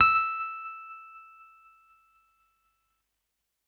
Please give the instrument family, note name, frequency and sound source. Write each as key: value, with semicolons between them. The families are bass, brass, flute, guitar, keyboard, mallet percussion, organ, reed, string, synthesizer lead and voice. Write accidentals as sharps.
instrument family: keyboard; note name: E6; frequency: 1319 Hz; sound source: electronic